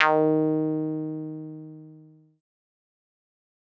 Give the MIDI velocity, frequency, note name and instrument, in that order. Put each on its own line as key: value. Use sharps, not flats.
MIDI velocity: 100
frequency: 155.6 Hz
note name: D#3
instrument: synthesizer lead